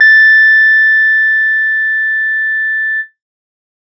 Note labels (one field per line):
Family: guitar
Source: electronic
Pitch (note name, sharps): A6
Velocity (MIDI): 50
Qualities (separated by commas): bright